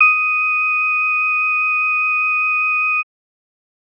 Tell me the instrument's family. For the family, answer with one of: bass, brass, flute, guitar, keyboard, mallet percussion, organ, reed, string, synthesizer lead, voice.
organ